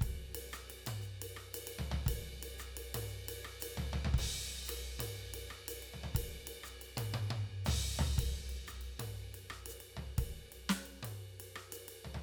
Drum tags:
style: Latin; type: beat; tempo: 118 BPM; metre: 4/4; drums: ride, ride bell, hi-hat pedal, snare, cross-stick, mid tom, floor tom, kick

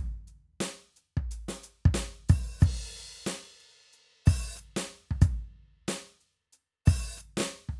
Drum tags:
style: hip-hop; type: beat; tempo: 92 BPM; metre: 4/4; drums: crash, closed hi-hat, open hi-hat, hi-hat pedal, snare, kick

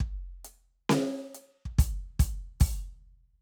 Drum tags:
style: hip-hop; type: beat; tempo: 70 BPM; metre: 4/4; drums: closed hi-hat, open hi-hat, snare, kick

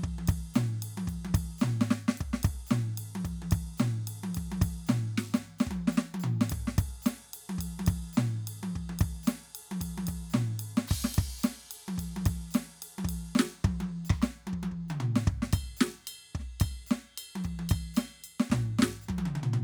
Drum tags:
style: swing; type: beat; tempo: 110 BPM; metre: 4/4; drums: crash, ride, ride bell, percussion, snare, cross-stick, high tom, mid tom, floor tom, kick

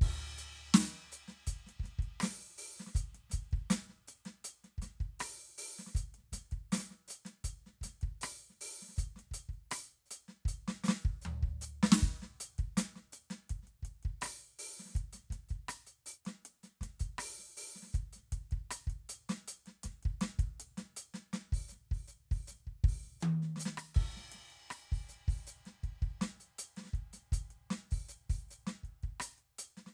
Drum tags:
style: funk; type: beat; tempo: 80 BPM; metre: 4/4; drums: crash, closed hi-hat, open hi-hat, hi-hat pedal, snare, cross-stick, high tom, floor tom, kick

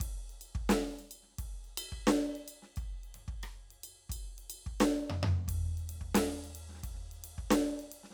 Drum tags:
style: prog rock; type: beat; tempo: 110 BPM; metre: 5/4; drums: ride, ride bell, snare, cross-stick, mid tom, floor tom, kick

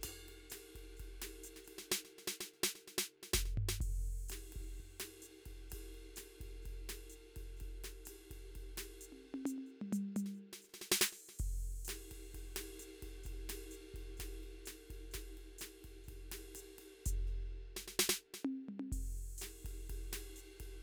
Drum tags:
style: bossa nova; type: beat; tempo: 127 BPM; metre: 4/4; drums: crash, ride, ride bell, hi-hat pedal, snare, high tom, mid tom, floor tom, kick

